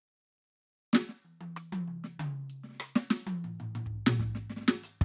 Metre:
4/4